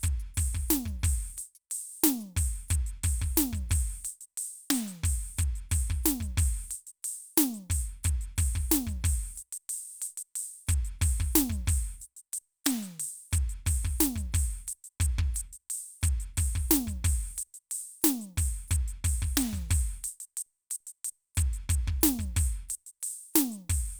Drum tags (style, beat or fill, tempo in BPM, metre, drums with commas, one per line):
hip-hop
beat
90 BPM
4/4
closed hi-hat, open hi-hat, hi-hat pedal, snare, kick